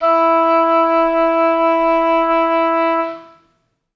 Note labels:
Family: reed; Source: acoustic; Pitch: E4; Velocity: 25; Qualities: reverb

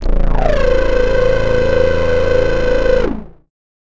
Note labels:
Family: bass; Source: synthesizer; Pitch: A0; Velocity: 25; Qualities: distorted

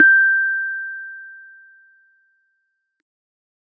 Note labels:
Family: keyboard; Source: electronic; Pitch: G6; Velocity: 50

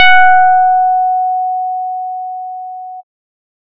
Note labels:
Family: bass; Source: synthesizer; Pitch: F#5; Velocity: 50

